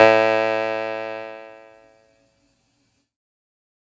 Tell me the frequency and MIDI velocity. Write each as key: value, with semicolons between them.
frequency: 110 Hz; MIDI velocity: 75